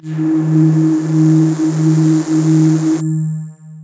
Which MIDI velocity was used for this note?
75